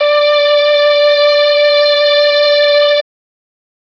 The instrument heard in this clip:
electronic string instrument